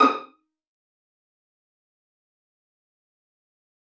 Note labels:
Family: string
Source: acoustic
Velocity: 25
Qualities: fast decay, percussive, reverb

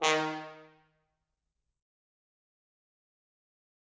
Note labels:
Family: brass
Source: acoustic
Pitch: D#3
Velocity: 127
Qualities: bright, fast decay, percussive, reverb

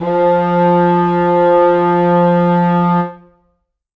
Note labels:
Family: reed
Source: acoustic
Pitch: F3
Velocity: 100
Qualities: reverb

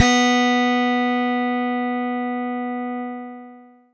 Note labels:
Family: keyboard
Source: electronic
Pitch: B3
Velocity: 127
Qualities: bright, long release

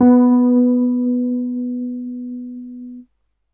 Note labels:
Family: keyboard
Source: electronic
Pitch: B3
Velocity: 75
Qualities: dark

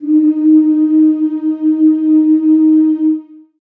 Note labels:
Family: voice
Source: acoustic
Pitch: D#4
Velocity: 75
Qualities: long release, reverb

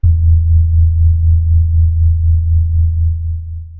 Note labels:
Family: keyboard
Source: electronic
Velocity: 50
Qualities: dark, long release, reverb

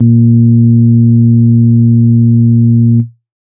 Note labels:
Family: organ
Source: electronic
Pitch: A#2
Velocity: 127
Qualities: dark

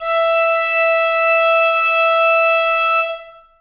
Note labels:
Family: flute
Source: acoustic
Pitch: E5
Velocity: 127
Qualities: reverb

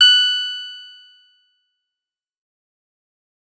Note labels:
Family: guitar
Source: electronic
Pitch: F#6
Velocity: 127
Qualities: bright, fast decay

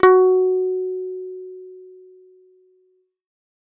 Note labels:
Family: bass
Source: synthesizer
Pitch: F#4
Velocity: 25

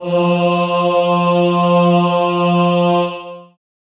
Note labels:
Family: voice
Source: acoustic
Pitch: F3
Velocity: 127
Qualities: long release, reverb

